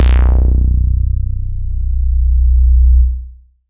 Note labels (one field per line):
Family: bass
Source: synthesizer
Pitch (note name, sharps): B0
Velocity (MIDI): 50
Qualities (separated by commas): distorted